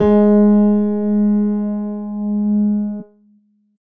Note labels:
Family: keyboard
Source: electronic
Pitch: G#3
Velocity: 50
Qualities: dark

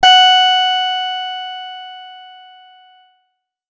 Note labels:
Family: guitar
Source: acoustic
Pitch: F#5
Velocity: 25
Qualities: bright, distorted

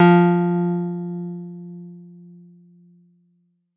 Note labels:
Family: keyboard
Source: electronic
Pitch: F3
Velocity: 75

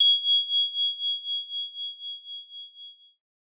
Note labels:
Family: keyboard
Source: electronic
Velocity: 50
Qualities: bright

